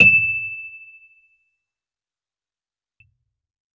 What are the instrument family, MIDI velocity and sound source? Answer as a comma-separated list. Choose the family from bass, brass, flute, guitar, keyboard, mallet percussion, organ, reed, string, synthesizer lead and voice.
keyboard, 100, electronic